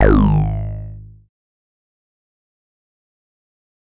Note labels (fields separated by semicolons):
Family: bass; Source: synthesizer; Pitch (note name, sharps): G#1; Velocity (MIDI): 75; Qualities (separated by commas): distorted, fast decay